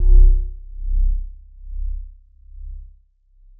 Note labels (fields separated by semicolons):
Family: mallet percussion; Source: electronic; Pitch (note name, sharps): C1; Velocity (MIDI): 50; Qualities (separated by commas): long release